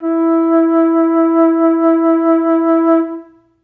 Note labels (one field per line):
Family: flute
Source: acoustic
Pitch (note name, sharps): E4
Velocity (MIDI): 25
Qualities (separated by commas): reverb